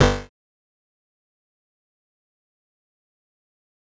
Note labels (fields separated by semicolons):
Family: bass; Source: synthesizer; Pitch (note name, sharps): G1; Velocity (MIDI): 75; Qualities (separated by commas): bright, distorted, fast decay, percussive